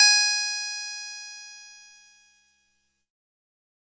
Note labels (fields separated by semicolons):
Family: keyboard; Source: electronic; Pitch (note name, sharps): G#5; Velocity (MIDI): 25; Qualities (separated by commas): bright, distorted